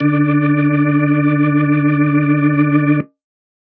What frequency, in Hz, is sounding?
146.8 Hz